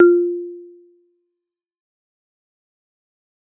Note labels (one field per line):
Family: mallet percussion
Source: acoustic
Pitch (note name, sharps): F4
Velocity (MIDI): 50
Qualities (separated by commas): fast decay, percussive